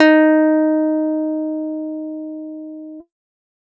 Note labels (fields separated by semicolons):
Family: guitar; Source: electronic; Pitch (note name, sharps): D#4; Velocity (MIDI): 100